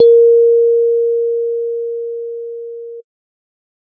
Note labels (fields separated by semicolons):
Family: keyboard; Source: electronic; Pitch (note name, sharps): A#4; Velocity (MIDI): 75